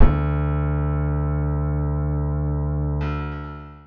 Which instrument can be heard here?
acoustic guitar